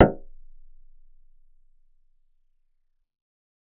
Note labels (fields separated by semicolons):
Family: bass; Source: synthesizer; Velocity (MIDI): 50; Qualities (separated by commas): percussive, reverb